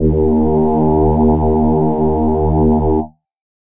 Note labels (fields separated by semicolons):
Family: voice; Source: synthesizer; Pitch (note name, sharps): D#2; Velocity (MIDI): 50; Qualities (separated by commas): multiphonic